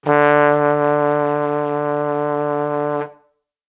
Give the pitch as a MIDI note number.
50